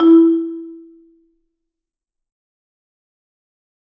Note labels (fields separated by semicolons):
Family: mallet percussion; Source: acoustic; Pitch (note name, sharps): E4; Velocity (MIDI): 100; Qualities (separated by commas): fast decay, reverb